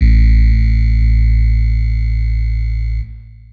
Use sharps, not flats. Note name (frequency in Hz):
A1 (55 Hz)